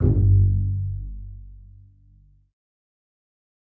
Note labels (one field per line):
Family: string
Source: acoustic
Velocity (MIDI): 100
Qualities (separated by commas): dark, fast decay, reverb